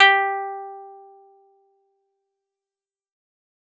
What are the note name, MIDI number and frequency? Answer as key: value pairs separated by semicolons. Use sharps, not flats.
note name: G4; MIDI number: 67; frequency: 392 Hz